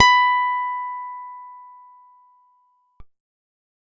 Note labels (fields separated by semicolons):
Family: guitar; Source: acoustic; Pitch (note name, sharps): B5; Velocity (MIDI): 50